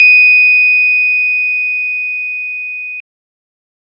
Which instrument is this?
electronic organ